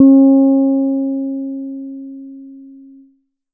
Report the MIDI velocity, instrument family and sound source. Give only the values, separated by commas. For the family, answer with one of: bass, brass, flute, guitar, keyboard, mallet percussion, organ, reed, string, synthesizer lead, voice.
75, bass, synthesizer